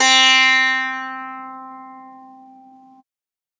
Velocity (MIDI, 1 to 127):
127